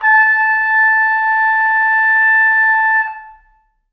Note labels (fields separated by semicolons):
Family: brass; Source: acoustic; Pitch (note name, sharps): A5; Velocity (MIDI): 25; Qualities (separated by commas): reverb